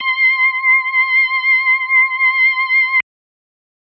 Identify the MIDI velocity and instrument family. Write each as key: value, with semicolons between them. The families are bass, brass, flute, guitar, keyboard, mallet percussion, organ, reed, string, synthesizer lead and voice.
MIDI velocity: 127; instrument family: organ